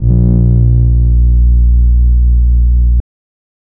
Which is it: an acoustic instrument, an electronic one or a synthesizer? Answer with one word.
synthesizer